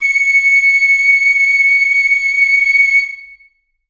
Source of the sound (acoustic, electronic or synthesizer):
acoustic